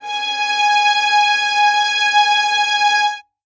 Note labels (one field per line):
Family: string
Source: acoustic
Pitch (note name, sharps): G#5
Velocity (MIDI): 75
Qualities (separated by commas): reverb